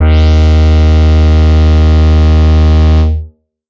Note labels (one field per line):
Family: bass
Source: synthesizer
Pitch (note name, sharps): D#2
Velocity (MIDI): 75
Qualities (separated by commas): distorted